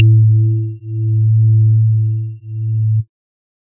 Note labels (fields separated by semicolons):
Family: organ; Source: electronic; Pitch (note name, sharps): A2; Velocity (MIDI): 100; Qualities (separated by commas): dark